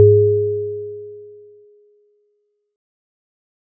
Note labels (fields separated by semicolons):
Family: mallet percussion; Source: acoustic; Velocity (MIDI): 25